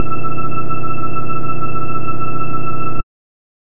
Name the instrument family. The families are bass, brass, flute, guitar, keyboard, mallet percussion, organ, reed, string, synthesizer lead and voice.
bass